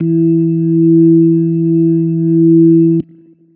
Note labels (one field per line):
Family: organ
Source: electronic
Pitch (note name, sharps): E3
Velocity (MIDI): 25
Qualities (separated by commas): dark